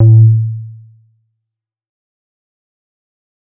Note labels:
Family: bass; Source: synthesizer; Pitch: A2; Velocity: 100; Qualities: dark, fast decay

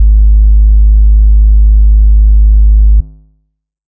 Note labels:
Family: bass; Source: synthesizer; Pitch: G#1; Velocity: 100; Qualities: dark

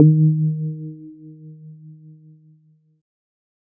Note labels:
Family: keyboard; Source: electronic; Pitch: D#3; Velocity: 25; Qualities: dark

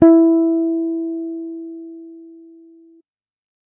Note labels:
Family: bass; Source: electronic; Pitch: E4; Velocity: 100

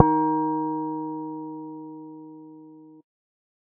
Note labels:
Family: bass; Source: synthesizer; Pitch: D#3; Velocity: 75

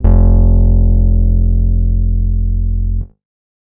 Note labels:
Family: guitar; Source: acoustic; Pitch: F1; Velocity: 127; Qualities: dark

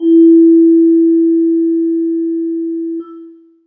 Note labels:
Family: mallet percussion; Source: acoustic; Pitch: E4; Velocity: 25; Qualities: long release, reverb

